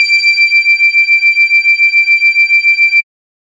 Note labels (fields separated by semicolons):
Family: bass; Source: synthesizer; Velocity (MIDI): 100; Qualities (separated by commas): distorted